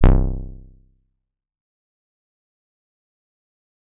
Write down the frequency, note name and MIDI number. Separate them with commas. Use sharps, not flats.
32.7 Hz, C1, 24